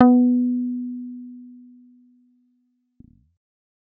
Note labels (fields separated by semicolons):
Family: bass; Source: synthesizer; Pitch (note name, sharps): B3; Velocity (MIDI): 75; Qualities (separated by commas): dark